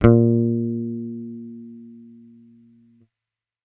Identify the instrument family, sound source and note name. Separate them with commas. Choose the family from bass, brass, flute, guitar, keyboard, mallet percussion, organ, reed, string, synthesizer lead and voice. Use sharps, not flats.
bass, electronic, A#2